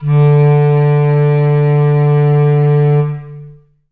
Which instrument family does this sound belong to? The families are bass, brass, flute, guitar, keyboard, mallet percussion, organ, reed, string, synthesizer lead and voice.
reed